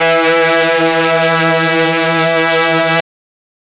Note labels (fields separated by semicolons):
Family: brass; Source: electronic; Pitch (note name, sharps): E3; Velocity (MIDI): 127